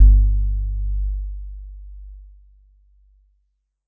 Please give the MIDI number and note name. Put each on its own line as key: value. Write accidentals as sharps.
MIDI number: 31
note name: G1